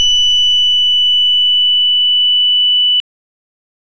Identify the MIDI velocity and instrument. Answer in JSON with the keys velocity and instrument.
{"velocity": 127, "instrument": "electronic organ"}